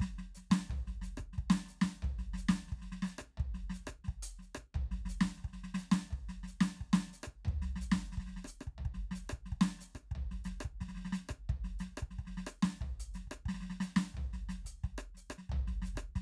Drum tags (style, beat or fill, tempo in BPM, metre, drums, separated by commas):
samba, beat, 89 BPM, 4/4, closed hi-hat, hi-hat pedal, snare, cross-stick, floor tom, kick